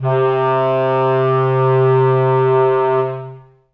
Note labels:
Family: reed; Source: acoustic; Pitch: C3; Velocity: 127; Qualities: long release, reverb

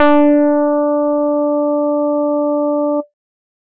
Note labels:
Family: bass; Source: synthesizer; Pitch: D4; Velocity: 100

